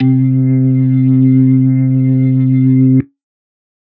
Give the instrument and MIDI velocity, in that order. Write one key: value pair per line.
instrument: electronic organ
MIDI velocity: 127